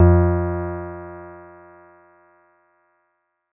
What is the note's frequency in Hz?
87.31 Hz